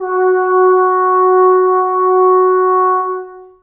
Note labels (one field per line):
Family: brass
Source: acoustic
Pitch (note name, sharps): F#4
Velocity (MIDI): 25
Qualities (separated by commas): long release, reverb